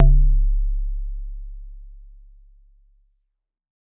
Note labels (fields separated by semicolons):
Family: mallet percussion; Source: acoustic; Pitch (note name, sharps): C#1; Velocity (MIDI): 50; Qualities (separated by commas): dark